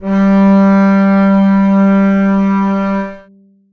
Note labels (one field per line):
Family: string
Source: acoustic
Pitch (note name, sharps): G3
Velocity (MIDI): 75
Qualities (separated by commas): long release, reverb